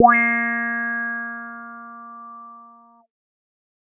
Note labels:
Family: bass; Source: synthesizer; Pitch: A#3; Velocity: 100

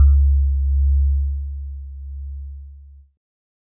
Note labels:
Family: keyboard; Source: electronic; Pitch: C#2; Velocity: 25; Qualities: multiphonic

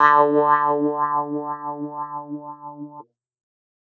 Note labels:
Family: keyboard; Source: electronic; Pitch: D3; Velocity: 127

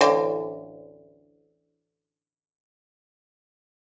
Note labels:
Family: guitar; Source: acoustic; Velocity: 100; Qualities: fast decay

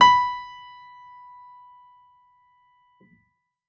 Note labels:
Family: keyboard; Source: acoustic; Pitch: B5; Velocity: 127; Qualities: percussive

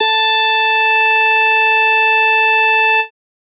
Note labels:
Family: bass; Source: synthesizer; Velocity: 50; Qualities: bright, distorted

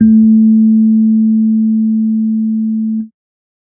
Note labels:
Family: keyboard; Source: electronic; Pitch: A3; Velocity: 25; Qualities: dark

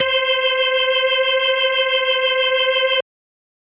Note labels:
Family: organ; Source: electronic; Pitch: C5; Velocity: 127

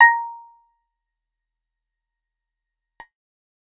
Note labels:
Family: guitar; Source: acoustic; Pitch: A#5; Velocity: 25; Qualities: fast decay, percussive

